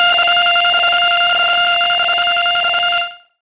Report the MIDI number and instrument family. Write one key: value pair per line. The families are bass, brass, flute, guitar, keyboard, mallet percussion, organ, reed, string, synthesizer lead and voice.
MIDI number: 77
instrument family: bass